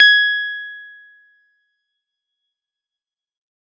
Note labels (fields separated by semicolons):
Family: keyboard; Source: electronic; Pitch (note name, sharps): G#6; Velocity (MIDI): 25; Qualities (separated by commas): fast decay